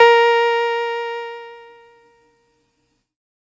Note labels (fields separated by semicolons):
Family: keyboard; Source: electronic; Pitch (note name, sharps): A#4; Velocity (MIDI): 50; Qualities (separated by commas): distorted